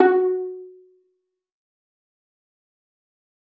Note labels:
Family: string; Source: acoustic; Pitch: F#4; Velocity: 127; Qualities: fast decay, reverb

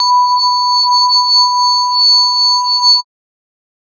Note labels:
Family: mallet percussion; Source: synthesizer; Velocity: 50; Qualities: bright, multiphonic, non-linear envelope

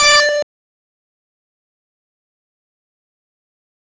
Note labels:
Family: bass; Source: synthesizer; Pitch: D5; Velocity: 127; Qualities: bright, distorted, fast decay

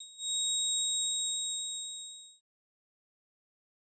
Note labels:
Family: bass; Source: synthesizer; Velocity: 75; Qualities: bright, distorted, fast decay

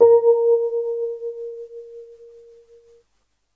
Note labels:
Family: keyboard; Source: electronic; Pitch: A#4; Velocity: 50; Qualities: dark

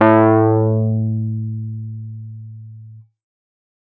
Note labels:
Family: keyboard; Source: electronic; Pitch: A2; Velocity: 50; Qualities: distorted

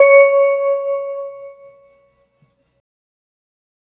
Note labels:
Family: organ; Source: electronic; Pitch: C#5; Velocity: 25

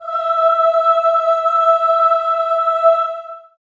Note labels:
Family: voice; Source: acoustic; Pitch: E5; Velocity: 127; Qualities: long release, reverb

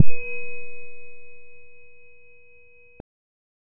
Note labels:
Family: bass; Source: synthesizer; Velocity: 50; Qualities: dark, distorted, non-linear envelope

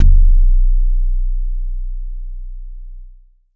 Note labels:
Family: bass; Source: synthesizer; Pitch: B0; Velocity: 75; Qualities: distorted

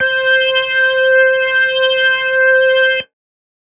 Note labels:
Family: organ; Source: electronic; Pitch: C5; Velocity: 50

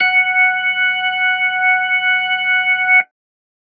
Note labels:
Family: organ; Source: electronic; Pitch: F#5; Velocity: 25

